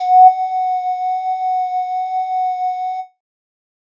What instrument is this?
synthesizer flute